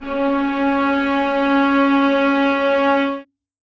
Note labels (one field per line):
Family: string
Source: acoustic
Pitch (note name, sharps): C#4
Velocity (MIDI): 25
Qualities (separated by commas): reverb